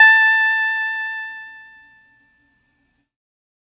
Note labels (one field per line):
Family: keyboard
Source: electronic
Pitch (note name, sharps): A5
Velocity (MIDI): 100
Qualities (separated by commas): distorted